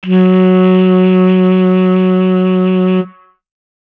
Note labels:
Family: reed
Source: acoustic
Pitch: F#3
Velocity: 25

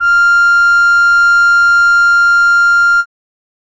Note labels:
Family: reed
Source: acoustic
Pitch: F6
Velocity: 25

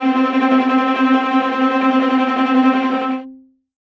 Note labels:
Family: string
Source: acoustic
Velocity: 100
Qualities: bright, non-linear envelope, reverb

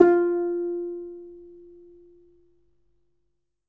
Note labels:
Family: guitar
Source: acoustic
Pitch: F4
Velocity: 50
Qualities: reverb

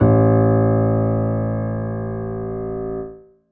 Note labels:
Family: keyboard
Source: acoustic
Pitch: A1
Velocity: 50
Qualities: reverb

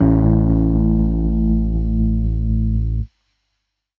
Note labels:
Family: keyboard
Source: electronic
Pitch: A1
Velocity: 75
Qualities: distorted

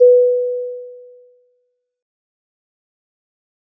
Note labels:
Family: mallet percussion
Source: acoustic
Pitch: B4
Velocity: 25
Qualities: fast decay

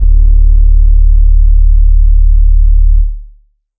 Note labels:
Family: organ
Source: electronic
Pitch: D1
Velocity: 75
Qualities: dark

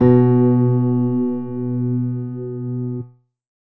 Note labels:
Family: keyboard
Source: electronic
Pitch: B2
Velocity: 50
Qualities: reverb

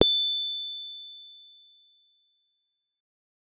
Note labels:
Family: keyboard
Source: electronic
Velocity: 50

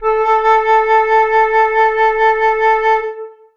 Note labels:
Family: flute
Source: acoustic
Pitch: A4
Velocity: 100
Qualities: reverb

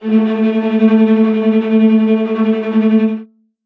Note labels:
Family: string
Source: acoustic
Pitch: A3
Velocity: 127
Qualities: non-linear envelope, reverb

